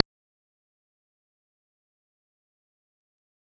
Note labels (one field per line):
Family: bass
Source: synthesizer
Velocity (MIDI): 25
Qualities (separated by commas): fast decay, percussive